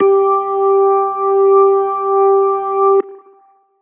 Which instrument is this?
electronic organ